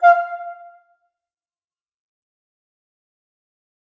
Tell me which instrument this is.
acoustic flute